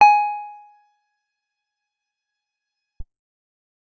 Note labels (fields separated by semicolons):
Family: guitar; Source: acoustic; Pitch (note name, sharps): G#5; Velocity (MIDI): 50; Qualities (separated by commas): fast decay, percussive